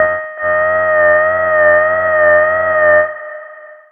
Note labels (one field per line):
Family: bass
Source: synthesizer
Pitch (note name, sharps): D#5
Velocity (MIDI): 127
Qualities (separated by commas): long release, reverb